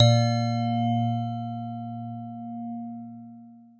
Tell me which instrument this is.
acoustic mallet percussion instrument